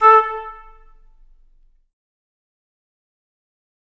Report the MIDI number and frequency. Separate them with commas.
69, 440 Hz